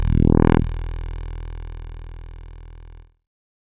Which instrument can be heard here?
synthesizer keyboard